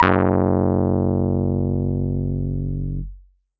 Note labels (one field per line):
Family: keyboard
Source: electronic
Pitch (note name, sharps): F#1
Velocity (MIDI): 127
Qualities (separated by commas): distorted